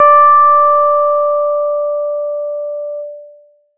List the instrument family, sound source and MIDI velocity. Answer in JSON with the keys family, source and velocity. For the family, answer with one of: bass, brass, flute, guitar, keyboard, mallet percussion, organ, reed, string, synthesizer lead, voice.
{"family": "bass", "source": "synthesizer", "velocity": 75}